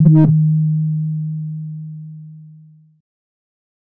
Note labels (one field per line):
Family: bass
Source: synthesizer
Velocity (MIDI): 50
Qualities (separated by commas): distorted